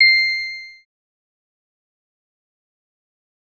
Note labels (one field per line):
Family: synthesizer lead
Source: synthesizer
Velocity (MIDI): 75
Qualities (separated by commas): distorted, fast decay